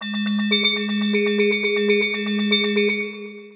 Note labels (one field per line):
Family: mallet percussion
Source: synthesizer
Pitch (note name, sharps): G#3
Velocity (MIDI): 75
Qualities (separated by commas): long release, multiphonic, tempo-synced